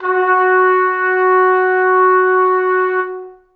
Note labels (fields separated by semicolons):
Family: brass; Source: acoustic; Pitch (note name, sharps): F#4; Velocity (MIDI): 50; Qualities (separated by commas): reverb